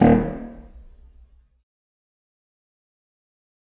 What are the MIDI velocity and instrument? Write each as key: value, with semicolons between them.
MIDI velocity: 50; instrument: acoustic reed instrument